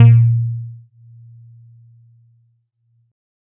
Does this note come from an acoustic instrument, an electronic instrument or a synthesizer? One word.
electronic